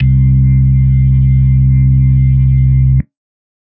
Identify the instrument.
electronic organ